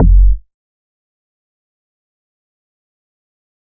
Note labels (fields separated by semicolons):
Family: bass; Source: synthesizer; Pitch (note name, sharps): F#1; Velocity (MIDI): 25; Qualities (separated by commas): fast decay, percussive